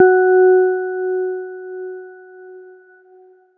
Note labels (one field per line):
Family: keyboard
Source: electronic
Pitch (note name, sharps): F#4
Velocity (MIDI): 127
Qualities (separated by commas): dark